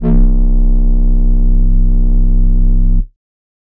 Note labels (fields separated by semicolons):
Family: flute; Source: synthesizer; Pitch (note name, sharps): C1; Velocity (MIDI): 127; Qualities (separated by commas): distorted